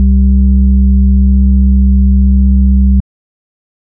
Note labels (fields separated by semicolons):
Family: organ; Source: electronic; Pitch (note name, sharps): C2; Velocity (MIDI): 25; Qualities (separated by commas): dark